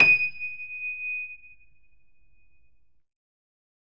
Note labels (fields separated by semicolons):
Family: keyboard; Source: electronic; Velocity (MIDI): 100; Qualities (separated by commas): bright